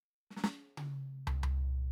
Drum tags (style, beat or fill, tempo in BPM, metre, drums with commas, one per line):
jazz
fill
125 BPM
4/4
hi-hat pedal, snare, high tom, floor tom